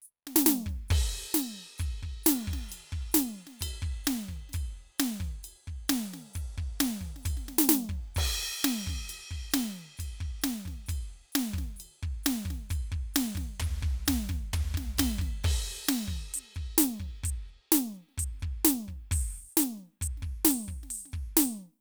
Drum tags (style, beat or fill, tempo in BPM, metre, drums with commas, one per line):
pop
beat
132 BPM
4/4
crash, ride, ride bell, closed hi-hat, open hi-hat, hi-hat pedal, snare, floor tom, kick